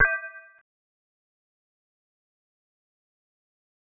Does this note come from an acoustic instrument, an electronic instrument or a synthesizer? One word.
synthesizer